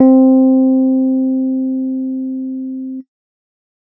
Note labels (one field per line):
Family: keyboard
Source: electronic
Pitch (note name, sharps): C4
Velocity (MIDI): 50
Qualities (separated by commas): dark